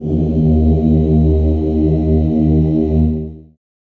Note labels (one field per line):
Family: voice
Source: acoustic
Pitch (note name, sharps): D#2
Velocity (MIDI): 75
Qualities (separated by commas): dark, long release, reverb